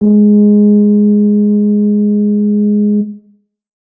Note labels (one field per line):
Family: brass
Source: acoustic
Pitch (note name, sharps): G#3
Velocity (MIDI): 25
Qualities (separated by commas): dark